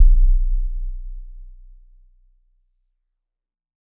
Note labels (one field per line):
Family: mallet percussion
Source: acoustic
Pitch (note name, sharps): B0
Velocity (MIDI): 25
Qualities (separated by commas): dark, reverb